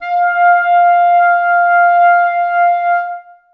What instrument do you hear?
acoustic reed instrument